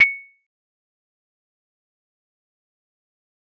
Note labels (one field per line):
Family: mallet percussion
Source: acoustic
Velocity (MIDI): 25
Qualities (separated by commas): fast decay, percussive